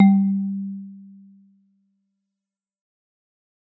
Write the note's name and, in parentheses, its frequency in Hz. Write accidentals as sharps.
G3 (196 Hz)